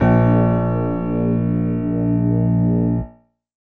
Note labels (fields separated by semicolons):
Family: keyboard; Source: electronic; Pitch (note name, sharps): A#1; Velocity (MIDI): 75; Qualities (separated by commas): reverb